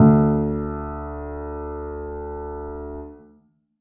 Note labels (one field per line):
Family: keyboard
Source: acoustic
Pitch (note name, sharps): D2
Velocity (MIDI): 75